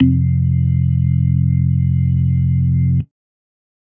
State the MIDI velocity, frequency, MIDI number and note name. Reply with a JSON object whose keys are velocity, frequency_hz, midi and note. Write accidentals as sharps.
{"velocity": 75, "frequency_hz": 43.65, "midi": 29, "note": "F1"}